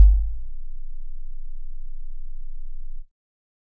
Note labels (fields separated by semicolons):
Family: keyboard; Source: electronic; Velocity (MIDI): 75